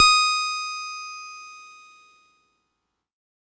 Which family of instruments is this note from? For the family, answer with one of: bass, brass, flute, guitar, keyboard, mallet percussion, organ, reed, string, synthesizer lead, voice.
keyboard